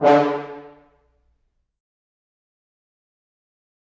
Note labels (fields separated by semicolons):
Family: brass; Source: acoustic; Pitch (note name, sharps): D3; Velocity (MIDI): 127; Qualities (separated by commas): fast decay, percussive, reverb